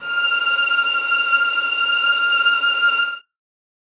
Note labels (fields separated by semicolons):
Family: string; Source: acoustic; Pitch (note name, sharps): F6; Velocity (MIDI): 75; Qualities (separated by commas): reverb